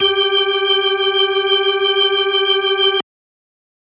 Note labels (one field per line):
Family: organ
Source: electronic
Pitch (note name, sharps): G4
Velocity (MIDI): 127